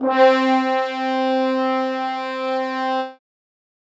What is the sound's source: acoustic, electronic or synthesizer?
acoustic